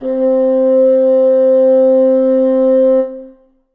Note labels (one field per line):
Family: reed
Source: acoustic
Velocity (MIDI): 25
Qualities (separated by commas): reverb